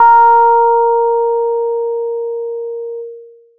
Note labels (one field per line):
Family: bass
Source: synthesizer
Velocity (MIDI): 50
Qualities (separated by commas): distorted